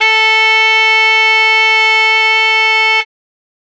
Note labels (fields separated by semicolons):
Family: reed; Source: acoustic; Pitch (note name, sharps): A4; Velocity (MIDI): 100